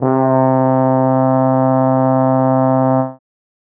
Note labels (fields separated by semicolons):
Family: brass; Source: acoustic; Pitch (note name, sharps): C3; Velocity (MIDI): 100; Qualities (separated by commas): dark